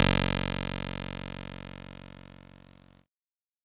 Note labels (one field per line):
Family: keyboard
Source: electronic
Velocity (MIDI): 50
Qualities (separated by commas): bright, distorted